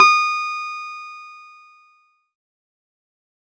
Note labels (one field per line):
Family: keyboard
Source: electronic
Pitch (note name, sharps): D#6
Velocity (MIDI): 50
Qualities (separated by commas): distorted, fast decay